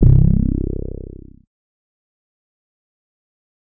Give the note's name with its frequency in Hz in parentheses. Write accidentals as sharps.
C1 (32.7 Hz)